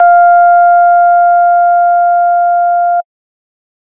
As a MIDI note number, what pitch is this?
77